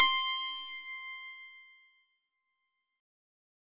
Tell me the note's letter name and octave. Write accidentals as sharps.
C6